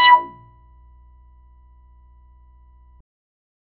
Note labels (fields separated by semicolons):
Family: bass; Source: synthesizer; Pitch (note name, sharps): B5; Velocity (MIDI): 75; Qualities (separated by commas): distorted, percussive